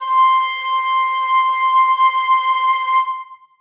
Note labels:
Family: flute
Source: acoustic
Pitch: C6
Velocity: 100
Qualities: reverb

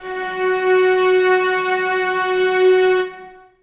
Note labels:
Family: string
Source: acoustic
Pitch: F#4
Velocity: 25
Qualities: reverb

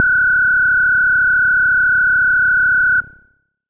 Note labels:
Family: bass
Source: synthesizer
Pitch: F#6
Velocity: 50

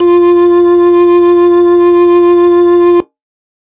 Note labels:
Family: organ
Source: electronic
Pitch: F4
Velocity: 127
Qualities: distorted

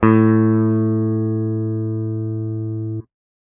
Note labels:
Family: guitar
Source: electronic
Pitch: A2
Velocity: 127

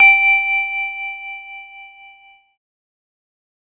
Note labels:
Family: keyboard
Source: electronic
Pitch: G5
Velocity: 50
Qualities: fast decay, reverb

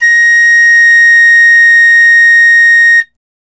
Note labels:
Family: flute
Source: acoustic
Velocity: 75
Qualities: bright

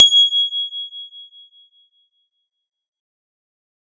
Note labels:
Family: guitar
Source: synthesizer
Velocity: 50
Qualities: bright, fast decay

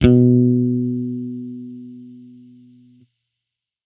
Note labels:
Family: bass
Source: electronic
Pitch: B2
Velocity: 50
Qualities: distorted

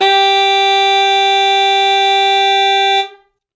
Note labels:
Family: reed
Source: acoustic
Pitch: G4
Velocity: 127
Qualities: reverb

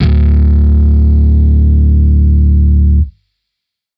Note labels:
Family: bass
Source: electronic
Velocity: 127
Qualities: distorted

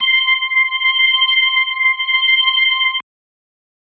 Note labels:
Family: organ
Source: electronic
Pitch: C6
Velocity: 100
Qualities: distorted

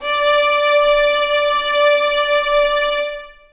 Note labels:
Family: string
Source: acoustic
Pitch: D5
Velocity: 50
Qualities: long release, reverb

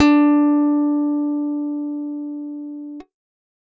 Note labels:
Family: guitar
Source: acoustic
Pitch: D4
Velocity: 127

